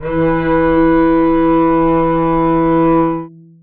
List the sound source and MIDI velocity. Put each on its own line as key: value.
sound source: acoustic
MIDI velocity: 25